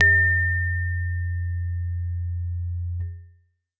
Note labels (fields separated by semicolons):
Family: keyboard; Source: acoustic; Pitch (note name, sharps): F2; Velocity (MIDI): 25